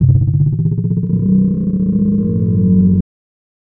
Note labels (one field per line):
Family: voice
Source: synthesizer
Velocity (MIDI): 25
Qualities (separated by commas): distorted